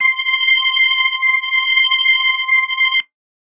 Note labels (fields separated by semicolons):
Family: organ; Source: electronic; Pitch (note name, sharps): C6; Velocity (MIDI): 50